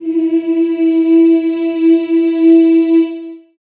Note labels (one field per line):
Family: voice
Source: acoustic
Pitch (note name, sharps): E4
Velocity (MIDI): 50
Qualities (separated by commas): reverb